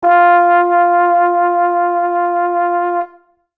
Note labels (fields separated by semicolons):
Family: brass; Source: acoustic; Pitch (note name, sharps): F4; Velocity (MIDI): 75